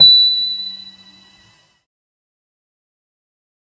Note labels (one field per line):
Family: keyboard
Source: electronic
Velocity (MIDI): 50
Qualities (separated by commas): bright, fast decay